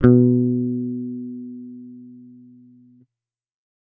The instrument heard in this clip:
electronic bass